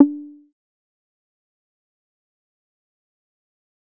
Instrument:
synthesizer bass